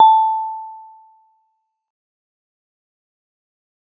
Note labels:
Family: mallet percussion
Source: acoustic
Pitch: A5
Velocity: 25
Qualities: fast decay

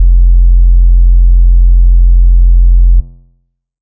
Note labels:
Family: bass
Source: synthesizer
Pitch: F1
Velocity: 50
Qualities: dark

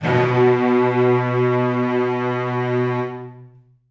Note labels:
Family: string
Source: acoustic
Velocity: 127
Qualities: long release, reverb

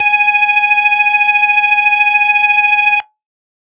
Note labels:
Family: organ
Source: electronic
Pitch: G#5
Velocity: 75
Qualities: distorted

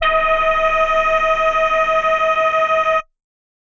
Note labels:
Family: voice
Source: synthesizer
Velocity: 25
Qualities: multiphonic

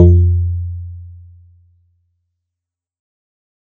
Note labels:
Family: guitar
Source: synthesizer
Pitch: F2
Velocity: 50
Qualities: dark, fast decay

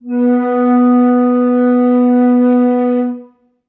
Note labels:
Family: flute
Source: acoustic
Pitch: B3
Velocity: 50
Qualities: dark, reverb

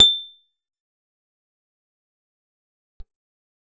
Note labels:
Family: guitar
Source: acoustic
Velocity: 75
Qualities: bright, fast decay, percussive

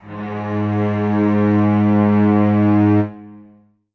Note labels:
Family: string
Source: acoustic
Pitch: G#2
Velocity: 50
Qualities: long release, reverb

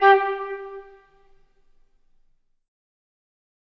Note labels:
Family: flute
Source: acoustic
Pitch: G4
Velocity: 50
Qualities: fast decay, reverb

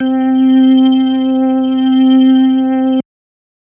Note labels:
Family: organ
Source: electronic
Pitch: C4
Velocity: 25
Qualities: distorted

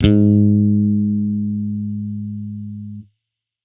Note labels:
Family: bass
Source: electronic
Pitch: G#2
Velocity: 100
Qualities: distorted

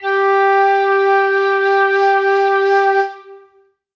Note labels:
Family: flute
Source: acoustic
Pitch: G4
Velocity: 127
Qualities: long release, reverb

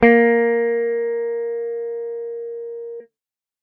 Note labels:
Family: guitar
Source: electronic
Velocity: 100

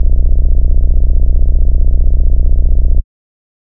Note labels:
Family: bass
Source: synthesizer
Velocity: 127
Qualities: dark, distorted

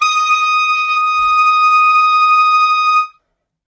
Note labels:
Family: reed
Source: acoustic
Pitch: D#6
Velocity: 25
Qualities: reverb

